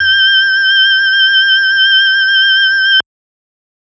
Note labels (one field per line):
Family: organ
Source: electronic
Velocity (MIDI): 100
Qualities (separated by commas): bright, multiphonic